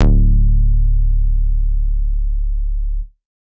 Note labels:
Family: bass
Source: synthesizer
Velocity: 75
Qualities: dark

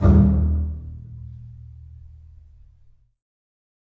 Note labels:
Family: string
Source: acoustic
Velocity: 100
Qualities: reverb

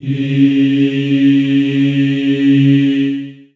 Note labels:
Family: voice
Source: acoustic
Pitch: C#3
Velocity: 100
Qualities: long release, reverb

